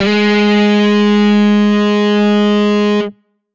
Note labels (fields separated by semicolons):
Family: guitar; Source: electronic; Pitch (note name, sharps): G#3; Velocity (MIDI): 127; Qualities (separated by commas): bright, distorted